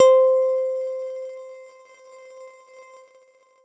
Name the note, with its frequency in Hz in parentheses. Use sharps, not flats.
C5 (523.3 Hz)